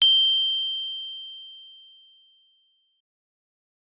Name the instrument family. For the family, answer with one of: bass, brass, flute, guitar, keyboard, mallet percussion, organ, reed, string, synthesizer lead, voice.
keyboard